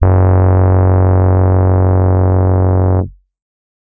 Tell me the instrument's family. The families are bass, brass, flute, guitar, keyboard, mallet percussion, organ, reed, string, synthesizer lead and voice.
keyboard